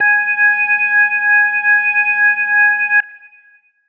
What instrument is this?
electronic organ